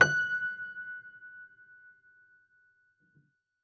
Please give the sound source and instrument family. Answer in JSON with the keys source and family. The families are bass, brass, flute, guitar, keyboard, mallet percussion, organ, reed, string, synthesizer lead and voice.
{"source": "acoustic", "family": "keyboard"}